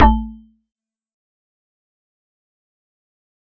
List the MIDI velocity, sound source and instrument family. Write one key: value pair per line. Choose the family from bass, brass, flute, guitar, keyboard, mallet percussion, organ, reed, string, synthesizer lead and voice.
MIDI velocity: 75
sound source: acoustic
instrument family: mallet percussion